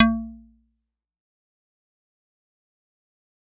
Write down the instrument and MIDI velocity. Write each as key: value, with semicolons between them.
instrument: acoustic mallet percussion instrument; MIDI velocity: 127